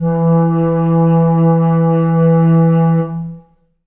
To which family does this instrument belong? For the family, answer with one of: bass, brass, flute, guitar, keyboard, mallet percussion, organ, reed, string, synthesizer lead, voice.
reed